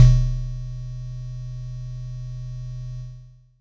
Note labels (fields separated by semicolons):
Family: mallet percussion; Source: acoustic; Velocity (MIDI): 25; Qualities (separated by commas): distorted